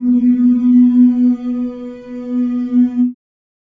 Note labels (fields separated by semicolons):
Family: voice; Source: acoustic; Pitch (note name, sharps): B3; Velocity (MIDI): 100; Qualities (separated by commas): dark, reverb